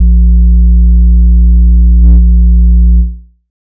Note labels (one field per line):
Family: bass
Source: synthesizer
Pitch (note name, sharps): A#1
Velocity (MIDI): 127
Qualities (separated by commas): dark